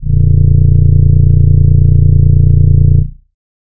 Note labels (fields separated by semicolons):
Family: voice; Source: synthesizer; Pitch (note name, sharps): A#0; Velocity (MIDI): 100; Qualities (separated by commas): distorted